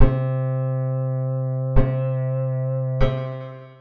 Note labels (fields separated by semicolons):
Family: guitar; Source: acoustic; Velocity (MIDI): 100; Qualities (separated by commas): reverb